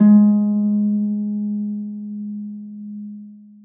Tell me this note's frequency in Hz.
207.7 Hz